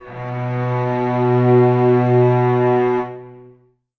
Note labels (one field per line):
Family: string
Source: acoustic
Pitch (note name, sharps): B2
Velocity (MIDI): 50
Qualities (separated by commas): long release, reverb